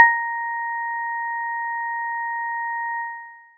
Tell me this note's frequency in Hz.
932.3 Hz